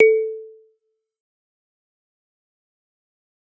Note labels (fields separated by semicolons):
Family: mallet percussion; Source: acoustic; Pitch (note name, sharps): A4; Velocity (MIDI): 127; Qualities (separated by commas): fast decay, percussive